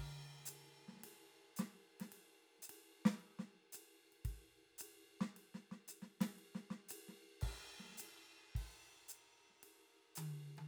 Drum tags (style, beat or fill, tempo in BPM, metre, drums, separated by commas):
jazz, beat, 112 BPM, 4/4, crash, ride, hi-hat pedal, snare, high tom, kick